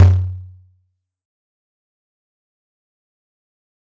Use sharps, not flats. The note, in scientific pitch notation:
F#2